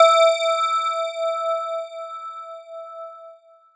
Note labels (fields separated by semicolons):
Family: mallet percussion; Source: electronic; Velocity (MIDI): 50